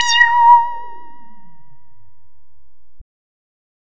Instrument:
synthesizer bass